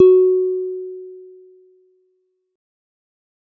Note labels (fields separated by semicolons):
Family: guitar; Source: synthesizer; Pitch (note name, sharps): F#4; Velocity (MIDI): 50; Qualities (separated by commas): dark, fast decay